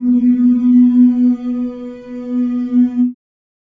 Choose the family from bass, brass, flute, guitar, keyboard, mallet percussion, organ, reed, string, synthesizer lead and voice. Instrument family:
voice